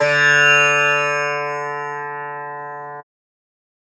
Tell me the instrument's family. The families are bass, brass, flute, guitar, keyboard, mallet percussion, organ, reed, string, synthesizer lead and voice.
guitar